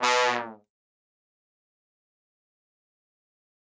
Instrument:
acoustic brass instrument